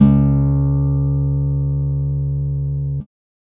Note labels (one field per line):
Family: guitar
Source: electronic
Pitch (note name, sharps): C#2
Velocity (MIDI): 50